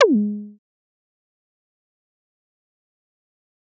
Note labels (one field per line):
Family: bass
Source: synthesizer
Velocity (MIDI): 75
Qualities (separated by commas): fast decay, percussive